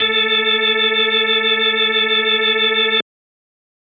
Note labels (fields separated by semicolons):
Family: organ; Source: electronic; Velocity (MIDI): 50